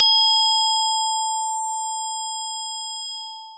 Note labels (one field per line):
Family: mallet percussion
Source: acoustic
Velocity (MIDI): 127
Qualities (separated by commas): bright, distorted, long release